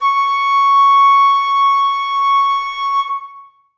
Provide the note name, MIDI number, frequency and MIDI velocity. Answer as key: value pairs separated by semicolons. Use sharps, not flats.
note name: C#6; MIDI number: 85; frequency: 1109 Hz; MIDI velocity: 100